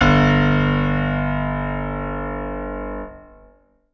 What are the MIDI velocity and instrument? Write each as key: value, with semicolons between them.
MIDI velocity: 127; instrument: electronic organ